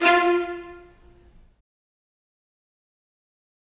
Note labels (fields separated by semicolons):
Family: string; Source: acoustic; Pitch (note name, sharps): F4; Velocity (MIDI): 25; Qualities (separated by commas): fast decay, reverb